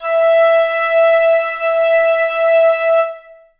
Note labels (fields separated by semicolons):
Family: reed; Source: acoustic; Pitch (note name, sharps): E5; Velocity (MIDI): 75; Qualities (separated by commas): reverb